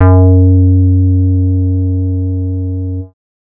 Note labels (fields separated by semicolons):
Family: bass; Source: synthesizer; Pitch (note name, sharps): F#2; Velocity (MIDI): 25; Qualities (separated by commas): dark